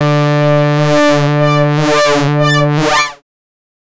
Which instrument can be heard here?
synthesizer bass